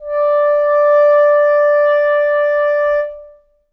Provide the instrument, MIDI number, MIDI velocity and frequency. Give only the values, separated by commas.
acoustic reed instrument, 74, 50, 587.3 Hz